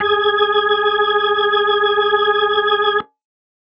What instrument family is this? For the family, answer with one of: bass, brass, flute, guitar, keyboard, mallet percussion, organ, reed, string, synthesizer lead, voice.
organ